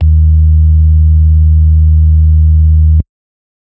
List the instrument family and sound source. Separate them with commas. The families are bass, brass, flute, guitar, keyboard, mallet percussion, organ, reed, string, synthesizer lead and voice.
organ, electronic